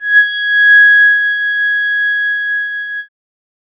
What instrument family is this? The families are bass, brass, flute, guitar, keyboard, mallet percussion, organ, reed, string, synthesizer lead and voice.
keyboard